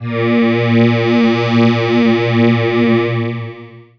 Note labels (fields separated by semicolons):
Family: voice; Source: synthesizer; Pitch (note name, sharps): A#2; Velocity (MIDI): 50; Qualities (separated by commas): distorted, long release